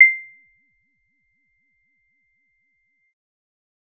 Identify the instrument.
synthesizer bass